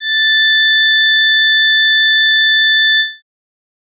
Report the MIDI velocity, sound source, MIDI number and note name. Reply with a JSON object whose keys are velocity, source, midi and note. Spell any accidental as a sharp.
{"velocity": 100, "source": "electronic", "midi": 93, "note": "A6"}